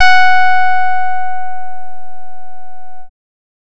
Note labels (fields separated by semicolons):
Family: bass; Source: synthesizer; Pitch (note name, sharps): F#5; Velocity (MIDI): 50; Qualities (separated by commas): distorted